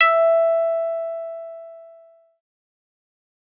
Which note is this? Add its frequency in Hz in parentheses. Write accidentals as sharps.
E5 (659.3 Hz)